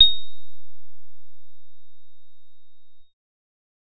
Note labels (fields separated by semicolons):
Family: bass; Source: synthesizer; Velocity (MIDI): 25; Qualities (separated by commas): bright